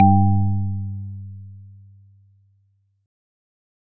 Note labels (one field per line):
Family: organ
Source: electronic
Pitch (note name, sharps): G2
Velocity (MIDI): 50